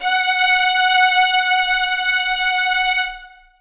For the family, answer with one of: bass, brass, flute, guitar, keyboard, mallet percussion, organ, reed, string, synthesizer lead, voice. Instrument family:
string